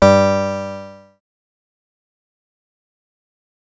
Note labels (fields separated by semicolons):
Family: bass; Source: synthesizer; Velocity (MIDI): 100; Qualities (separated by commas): bright, distorted, fast decay